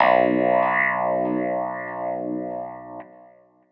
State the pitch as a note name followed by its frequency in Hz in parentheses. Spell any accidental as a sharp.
B1 (61.74 Hz)